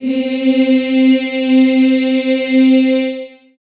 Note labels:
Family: voice; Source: acoustic; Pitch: C4; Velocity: 100; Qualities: reverb

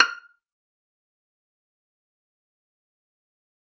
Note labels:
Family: string; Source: acoustic; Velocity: 50; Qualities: fast decay, percussive, reverb

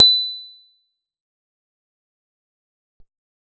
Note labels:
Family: guitar; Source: acoustic; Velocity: 127; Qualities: bright, fast decay, percussive

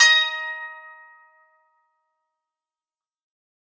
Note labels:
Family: guitar; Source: acoustic; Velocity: 127; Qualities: bright, fast decay

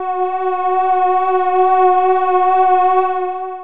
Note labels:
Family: voice; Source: synthesizer; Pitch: F#4; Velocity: 75; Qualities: distorted, long release

